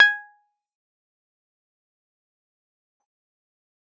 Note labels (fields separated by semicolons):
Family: keyboard; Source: electronic; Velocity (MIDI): 127; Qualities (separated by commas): fast decay, percussive